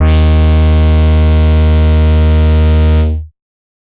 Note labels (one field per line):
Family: bass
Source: synthesizer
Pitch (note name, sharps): D#2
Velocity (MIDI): 100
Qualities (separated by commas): bright, distorted